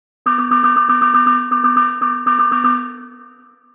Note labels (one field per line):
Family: mallet percussion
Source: synthesizer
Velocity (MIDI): 127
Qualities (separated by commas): long release, multiphonic, percussive, tempo-synced